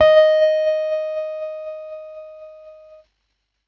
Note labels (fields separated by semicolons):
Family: keyboard; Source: electronic; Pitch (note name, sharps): D#5; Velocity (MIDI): 75; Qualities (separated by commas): distorted, tempo-synced